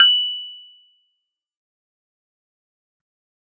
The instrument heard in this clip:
electronic keyboard